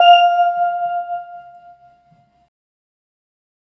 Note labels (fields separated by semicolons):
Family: organ; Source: electronic; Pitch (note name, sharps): F5; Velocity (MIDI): 25; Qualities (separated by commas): fast decay